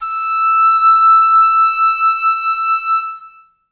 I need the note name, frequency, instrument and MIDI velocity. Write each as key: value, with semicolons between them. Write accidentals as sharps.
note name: E6; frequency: 1319 Hz; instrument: acoustic reed instrument; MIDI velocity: 75